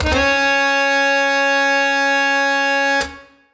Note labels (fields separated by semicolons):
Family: reed; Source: acoustic; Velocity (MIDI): 100; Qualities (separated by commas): bright